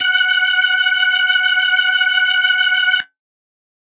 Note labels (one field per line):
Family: organ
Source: electronic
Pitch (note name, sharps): F#5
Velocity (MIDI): 50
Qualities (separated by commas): reverb